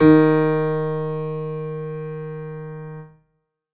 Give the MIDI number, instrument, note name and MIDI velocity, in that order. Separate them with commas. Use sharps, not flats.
51, acoustic keyboard, D#3, 100